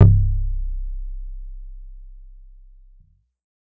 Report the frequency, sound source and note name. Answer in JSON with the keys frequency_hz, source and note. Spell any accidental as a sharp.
{"frequency_hz": 32.7, "source": "synthesizer", "note": "C1"}